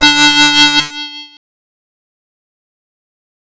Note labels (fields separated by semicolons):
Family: bass; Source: synthesizer; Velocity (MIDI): 127; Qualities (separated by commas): bright, distorted, fast decay, multiphonic